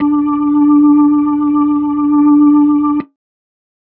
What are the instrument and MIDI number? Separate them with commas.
electronic organ, 62